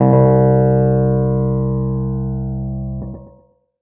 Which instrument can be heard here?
electronic keyboard